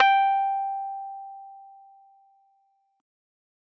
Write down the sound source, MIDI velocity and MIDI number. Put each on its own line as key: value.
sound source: electronic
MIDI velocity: 100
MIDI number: 79